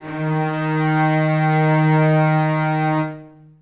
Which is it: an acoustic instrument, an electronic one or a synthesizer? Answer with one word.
acoustic